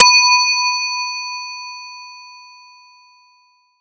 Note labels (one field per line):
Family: mallet percussion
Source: acoustic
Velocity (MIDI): 100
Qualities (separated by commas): bright, multiphonic